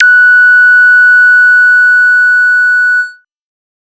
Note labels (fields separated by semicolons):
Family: bass; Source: synthesizer; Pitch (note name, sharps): F#6; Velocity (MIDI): 75